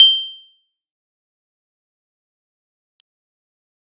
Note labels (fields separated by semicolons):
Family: keyboard; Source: electronic; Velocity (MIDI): 25; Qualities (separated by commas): bright, fast decay, percussive